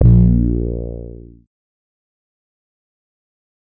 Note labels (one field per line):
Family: bass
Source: synthesizer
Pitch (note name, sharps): A#1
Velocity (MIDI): 75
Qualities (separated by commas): distorted, fast decay